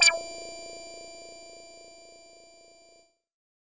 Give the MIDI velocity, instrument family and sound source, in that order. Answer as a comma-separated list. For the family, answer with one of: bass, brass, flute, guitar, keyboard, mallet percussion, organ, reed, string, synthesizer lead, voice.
25, bass, synthesizer